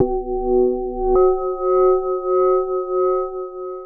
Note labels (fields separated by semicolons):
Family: mallet percussion; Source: synthesizer; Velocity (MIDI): 127; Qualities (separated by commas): long release, multiphonic